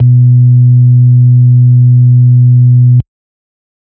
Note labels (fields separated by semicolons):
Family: organ; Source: electronic; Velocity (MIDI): 100; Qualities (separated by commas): dark